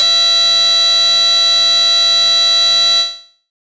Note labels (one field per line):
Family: bass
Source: synthesizer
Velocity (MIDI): 127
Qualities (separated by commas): bright, distorted